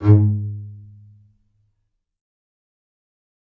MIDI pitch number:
44